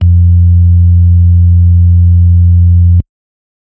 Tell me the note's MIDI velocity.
100